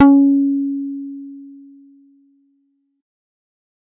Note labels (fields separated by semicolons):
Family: bass; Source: synthesizer; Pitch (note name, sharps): C#4; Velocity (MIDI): 127